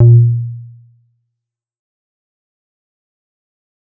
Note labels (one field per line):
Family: bass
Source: synthesizer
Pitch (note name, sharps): A#2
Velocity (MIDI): 75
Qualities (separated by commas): dark, fast decay